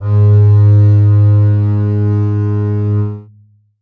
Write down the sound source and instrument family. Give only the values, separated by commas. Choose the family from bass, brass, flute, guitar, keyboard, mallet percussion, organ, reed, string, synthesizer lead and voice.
acoustic, string